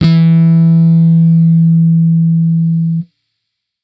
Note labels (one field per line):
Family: bass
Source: electronic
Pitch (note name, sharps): E3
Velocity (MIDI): 100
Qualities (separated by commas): distorted